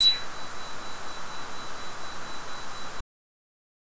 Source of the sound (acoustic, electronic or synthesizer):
synthesizer